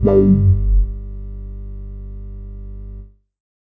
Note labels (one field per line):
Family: bass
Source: synthesizer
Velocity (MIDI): 25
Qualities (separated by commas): distorted, non-linear envelope